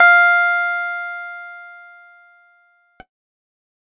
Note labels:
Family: keyboard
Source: electronic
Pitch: F5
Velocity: 75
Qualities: bright

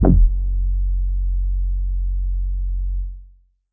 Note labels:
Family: bass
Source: synthesizer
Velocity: 25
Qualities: distorted, tempo-synced

